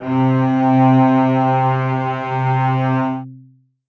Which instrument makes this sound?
acoustic string instrument